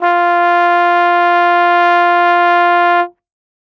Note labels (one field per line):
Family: brass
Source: acoustic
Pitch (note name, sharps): F4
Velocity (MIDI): 75